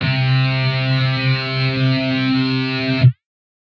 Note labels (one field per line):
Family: guitar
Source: synthesizer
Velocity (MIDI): 100